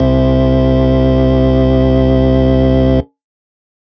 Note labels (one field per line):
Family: organ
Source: electronic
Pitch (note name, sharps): C2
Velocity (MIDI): 100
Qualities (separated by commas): distorted